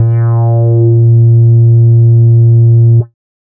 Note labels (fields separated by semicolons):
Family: bass; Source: synthesizer; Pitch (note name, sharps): A#2; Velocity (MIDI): 75; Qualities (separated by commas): dark, distorted